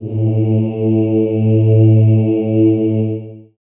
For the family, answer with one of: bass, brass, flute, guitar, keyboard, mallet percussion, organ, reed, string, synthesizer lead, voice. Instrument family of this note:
voice